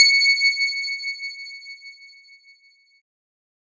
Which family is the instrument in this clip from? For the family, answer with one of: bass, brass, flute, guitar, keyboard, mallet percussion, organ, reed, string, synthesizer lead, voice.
keyboard